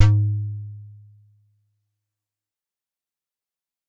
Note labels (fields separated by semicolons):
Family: keyboard; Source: acoustic; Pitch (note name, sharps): G#2; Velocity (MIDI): 50; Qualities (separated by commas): fast decay